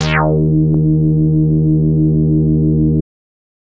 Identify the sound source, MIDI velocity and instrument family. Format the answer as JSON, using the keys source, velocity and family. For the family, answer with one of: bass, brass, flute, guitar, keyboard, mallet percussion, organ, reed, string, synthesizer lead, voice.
{"source": "synthesizer", "velocity": 75, "family": "bass"}